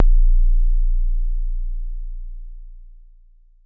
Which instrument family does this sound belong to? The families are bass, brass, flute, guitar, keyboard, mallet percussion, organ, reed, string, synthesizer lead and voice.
keyboard